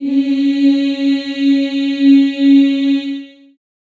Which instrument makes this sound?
acoustic voice